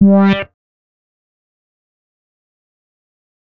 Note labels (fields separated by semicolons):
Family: bass; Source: synthesizer; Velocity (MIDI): 50; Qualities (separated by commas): fast decay, percussive